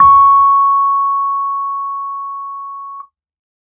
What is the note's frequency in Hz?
1109 Hz